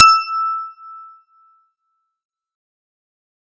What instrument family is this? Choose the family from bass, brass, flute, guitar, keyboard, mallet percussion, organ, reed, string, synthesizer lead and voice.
guitar